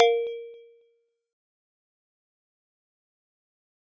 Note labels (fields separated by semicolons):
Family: mallet percussion; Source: acoustic; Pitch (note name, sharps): A#4; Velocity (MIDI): 75; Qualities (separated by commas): fast decay, percussive